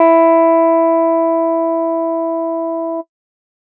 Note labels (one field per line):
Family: guitar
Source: electronic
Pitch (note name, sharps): E4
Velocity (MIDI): 25